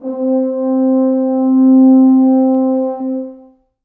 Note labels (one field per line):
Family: brass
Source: acoustic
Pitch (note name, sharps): C4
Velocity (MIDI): 75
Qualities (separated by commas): dark, long release, reverb